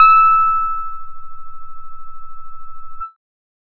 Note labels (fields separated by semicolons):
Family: bass; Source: synthesizer; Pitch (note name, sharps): E6; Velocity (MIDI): 25; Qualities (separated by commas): distorted, multiphonic, tempo-synced